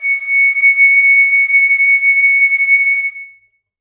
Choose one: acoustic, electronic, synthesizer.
acoustic